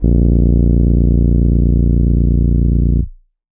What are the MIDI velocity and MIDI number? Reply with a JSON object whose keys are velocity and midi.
{"velocity": 100, "midi": 22}